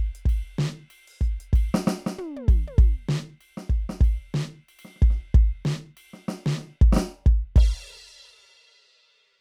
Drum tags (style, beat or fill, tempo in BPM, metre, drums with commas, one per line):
rock
beat
95 BPM
4/4
crash, ride, ride bell, closed hi-hat, open hi-hat, hi-hat pedal, snare, high tom, floor tom, kick